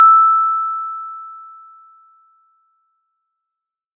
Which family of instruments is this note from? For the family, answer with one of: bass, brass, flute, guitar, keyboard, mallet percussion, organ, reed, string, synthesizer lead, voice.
mallet percussion